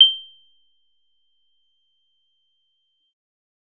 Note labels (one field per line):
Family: bass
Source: synthesizer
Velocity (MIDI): 50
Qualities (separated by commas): bright, percussive